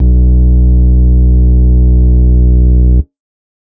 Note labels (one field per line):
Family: organ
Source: electronic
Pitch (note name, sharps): B1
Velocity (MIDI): 127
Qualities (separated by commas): distorted